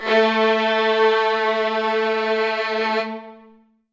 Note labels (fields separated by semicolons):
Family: string; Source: acoustic; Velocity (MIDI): 127; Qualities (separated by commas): reverb